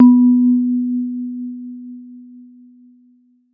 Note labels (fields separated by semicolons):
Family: mallet percussion; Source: acoustic; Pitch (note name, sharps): B3; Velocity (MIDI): 75